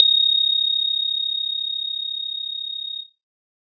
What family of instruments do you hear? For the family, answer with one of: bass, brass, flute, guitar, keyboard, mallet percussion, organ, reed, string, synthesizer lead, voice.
synthesizer lead